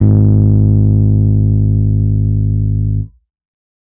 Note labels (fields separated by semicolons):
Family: keyboard; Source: electronic; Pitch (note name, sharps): G#1; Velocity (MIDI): 100; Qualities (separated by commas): distorted